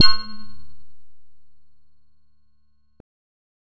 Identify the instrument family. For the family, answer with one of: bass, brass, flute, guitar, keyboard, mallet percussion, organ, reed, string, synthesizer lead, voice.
bass